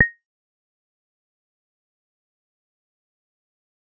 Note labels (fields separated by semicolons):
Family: bass; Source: synthesizer; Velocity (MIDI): 25; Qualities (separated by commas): fast decay, percussive